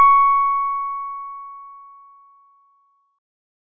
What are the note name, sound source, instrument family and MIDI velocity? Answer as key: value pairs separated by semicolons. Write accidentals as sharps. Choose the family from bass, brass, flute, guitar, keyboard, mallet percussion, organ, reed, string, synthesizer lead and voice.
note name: C#6; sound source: electronic; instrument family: organ; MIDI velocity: 25